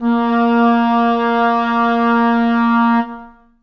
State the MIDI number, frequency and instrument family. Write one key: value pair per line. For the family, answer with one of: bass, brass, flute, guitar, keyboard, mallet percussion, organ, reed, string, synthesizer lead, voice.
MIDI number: 58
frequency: 233.1 Hz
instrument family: reed